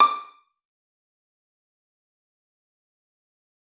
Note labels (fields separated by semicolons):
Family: string; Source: acoustic; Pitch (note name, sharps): D6; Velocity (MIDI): 127; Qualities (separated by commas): fast decay, percussive, reverb